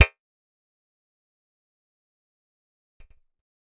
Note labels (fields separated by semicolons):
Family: bass; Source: synthesizer; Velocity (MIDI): 127; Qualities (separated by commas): fast decay, percussive